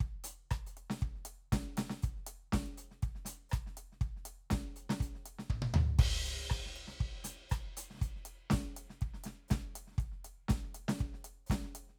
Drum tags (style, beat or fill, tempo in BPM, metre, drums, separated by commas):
disco, beat, 120 BPM, 4/4, ride, closed hi-hat, hi-hat pedal, snare, cross-stick, high tom, floor tom, kick